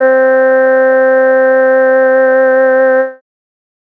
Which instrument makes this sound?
synthesizer voice